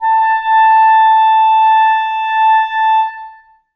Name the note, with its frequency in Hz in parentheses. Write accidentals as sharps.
A5 (880 Hz)